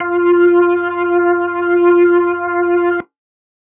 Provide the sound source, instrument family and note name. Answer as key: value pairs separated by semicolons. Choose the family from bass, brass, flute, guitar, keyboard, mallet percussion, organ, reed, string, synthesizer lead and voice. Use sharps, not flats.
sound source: electronic; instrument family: organ; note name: F4